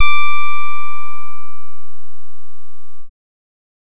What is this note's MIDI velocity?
127